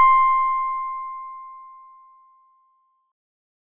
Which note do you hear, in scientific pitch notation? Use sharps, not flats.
C6